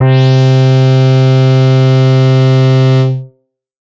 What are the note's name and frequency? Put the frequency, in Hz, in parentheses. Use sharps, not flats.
C3 (130.8 Hz)